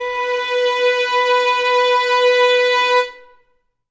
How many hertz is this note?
493.9 Hz